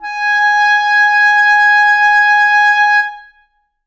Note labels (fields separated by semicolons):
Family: reed; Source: acoustic; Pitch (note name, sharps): G#5; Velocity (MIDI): 127; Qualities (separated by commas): reverb